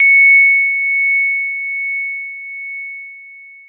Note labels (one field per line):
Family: keyboard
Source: electronic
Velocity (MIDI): 127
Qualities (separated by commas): long release